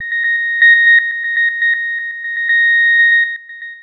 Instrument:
synthesizer lead